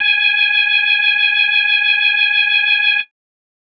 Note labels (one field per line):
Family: organ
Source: electronic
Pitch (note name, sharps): G#5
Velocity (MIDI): 75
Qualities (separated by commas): distorted